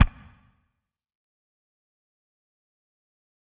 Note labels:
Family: guitar; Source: electronic; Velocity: 127; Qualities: distorted, fast decay, percussive

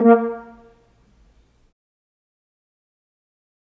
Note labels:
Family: flute; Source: acoustic; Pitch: A#3; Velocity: 25; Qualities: fast decay, percussive, reverb

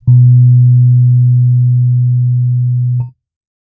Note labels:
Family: keyboard; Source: electronic; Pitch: B2; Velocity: 25; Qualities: dark

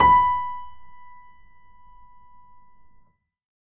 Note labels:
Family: keyboard; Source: acoustic; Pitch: B5; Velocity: 100; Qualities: reverb

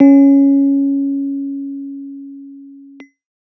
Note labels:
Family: keyboard; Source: electronic; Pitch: C#4; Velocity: 25; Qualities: dark

